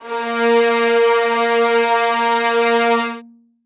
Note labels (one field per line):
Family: string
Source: acoustic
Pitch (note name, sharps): A#3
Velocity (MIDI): 100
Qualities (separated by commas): reverb